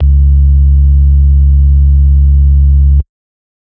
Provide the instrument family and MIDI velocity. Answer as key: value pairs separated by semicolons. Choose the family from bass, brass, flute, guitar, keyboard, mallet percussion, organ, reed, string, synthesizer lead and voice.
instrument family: organ; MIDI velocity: 25